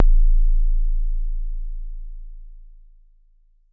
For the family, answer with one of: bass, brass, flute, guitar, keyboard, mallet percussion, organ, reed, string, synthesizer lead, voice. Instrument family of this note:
keyboard